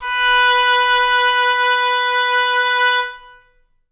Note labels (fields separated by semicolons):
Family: reed; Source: acoustic; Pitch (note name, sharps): B4; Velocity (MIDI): 75; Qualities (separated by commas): reverb